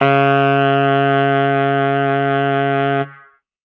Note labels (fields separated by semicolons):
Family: reed; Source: acoustic; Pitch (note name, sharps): C#3; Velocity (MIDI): 100